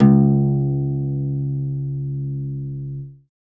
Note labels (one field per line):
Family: guitar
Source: acoustic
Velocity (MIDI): 75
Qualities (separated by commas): reverb